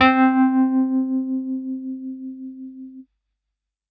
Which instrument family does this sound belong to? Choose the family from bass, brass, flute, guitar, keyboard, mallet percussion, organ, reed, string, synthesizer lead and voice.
keyboard